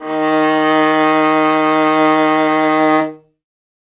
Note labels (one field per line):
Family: string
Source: acoustic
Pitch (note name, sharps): D#3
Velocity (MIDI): 25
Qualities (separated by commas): reverb